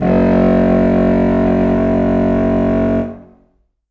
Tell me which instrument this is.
acoustic reed instrument